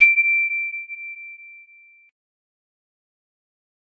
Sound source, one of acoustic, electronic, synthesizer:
acoustic